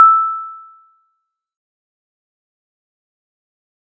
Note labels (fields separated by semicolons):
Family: mallet percussion; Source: acoustic; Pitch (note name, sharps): E6; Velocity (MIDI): 127; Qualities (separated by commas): fast decay, percussive